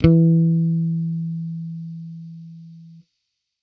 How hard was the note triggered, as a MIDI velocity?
25